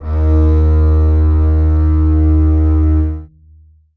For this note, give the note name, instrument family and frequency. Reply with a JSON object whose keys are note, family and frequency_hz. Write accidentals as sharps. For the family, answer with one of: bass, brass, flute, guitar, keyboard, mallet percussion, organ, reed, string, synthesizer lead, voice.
{"note": "D#2", "family": "string", "frequency_hz": 77.78}